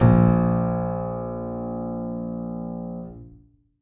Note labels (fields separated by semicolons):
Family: keyboard; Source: acoustic; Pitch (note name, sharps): A#1; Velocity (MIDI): 100; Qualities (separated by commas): reverb